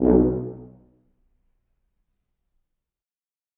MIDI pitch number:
35